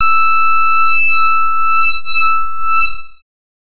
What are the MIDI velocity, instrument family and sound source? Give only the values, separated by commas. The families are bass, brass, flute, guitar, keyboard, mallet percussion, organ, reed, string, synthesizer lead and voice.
100, bass, synthesizer